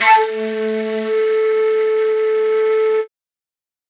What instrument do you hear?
acoustic flute